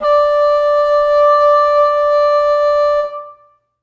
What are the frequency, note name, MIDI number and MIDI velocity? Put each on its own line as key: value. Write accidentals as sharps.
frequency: 587.3 Hz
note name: D5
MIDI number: 74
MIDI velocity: 75